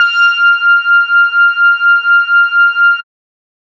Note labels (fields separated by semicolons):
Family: bass; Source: synthesizer; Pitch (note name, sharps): F6; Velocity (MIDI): 25